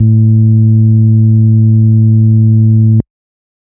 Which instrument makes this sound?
electronic organ